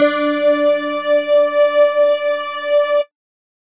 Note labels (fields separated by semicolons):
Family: mallet percussion; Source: electronic; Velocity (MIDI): 100